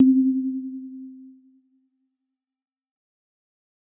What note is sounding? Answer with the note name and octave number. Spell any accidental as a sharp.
C4